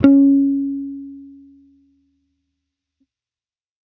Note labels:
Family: bass; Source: electronic; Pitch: C#4; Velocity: 50

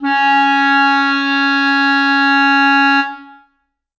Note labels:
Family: reed; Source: acoustic; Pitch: C#4; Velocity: 127; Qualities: reverb

